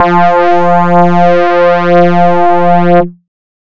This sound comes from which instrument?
synthesizer bass